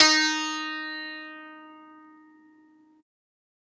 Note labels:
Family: guitar; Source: acoustic; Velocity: 75; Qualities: bright, multiphonic, reverb

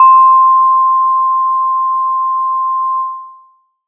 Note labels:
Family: mallet percussion; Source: acoustic; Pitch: C6; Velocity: 75; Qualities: long release

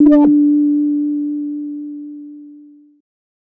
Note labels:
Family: bass; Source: synthesizer; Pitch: D4; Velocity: 75; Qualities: distorted

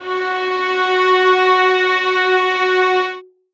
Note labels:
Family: string; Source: acoustic; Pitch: F#4; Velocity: 25; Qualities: reverb

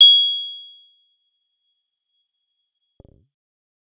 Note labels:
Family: bass; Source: synthesizer; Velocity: 127; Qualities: bright, percussive

